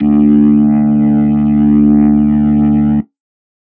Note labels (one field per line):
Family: organ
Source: electronic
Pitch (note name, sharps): D2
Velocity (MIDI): 127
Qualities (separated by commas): distorted